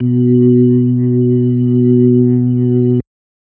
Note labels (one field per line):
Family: organ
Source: electronic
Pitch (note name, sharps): B2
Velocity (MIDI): 50